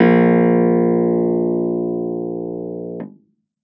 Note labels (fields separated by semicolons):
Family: keyboard; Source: electronic; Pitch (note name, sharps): A#1; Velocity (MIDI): 25; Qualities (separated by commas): distorted